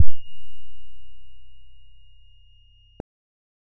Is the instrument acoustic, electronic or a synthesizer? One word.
synthesizer